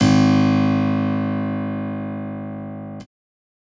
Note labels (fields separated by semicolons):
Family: keyboard; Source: electronic; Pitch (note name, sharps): G#1; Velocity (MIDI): 127; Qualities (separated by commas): bright